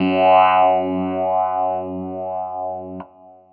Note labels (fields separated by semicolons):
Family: keyboard; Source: electronic; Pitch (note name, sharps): F#2; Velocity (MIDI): 50